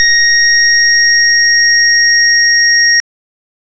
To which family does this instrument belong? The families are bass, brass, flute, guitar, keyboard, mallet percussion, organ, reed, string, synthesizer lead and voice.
organ